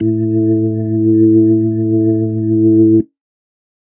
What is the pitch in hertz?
110 Hz